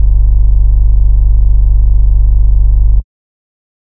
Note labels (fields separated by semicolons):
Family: bass; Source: synthesizer; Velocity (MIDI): 50; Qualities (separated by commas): dark, distorted